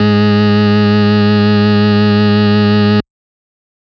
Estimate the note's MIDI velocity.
25